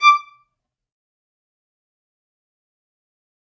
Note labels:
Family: string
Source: acoustic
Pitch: D6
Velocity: 127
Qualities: fast decay, percussive, reverb

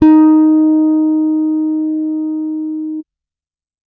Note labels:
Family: bass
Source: electronic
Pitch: D#4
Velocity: 75

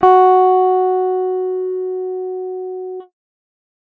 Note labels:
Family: guitar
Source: electronic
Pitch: F#4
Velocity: 50

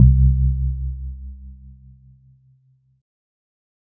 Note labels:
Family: keyboard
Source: electronic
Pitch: C2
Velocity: 50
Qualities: dark

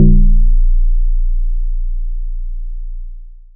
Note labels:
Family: mallet percussion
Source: electronic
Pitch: A#0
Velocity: 75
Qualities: long release, multiphonic

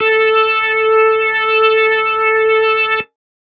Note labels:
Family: organ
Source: electronic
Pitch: A4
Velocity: 100

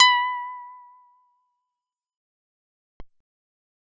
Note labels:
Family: bass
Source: synthesizer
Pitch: B5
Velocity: 100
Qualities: fast decay

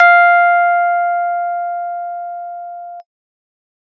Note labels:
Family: keyboard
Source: electronic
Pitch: F5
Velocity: 100

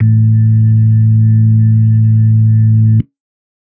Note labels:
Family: organ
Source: electronic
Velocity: 75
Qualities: dark

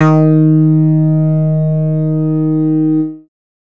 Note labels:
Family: bass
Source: synthesizer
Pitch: D#3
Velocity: 75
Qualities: distorted

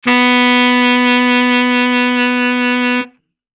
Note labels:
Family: reed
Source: acoustic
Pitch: B3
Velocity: 100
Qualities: bright

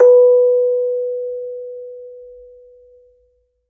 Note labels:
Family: mallet percussion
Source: acoustic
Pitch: B4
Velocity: 100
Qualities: reverb

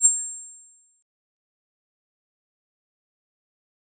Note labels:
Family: mallet percussion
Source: electronic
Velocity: 25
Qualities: bright, fast decay, percussive

